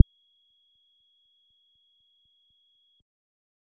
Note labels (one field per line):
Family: bass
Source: synthesizer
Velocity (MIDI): 127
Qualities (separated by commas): dark, percussive